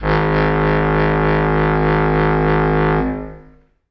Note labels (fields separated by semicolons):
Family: reed; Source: acoustic; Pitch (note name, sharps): G#1; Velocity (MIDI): 100; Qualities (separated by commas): long release, reverb